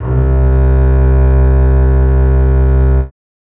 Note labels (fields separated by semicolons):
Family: string; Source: acoustic; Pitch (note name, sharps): C2; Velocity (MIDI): 127; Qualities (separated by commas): reverb